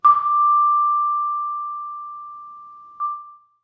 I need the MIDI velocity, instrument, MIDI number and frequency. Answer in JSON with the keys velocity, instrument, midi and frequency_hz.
{"velocity": 100, "instrument": "acoustic mallet percussion instrument", "midi": 86, "frequency_hz": 1175}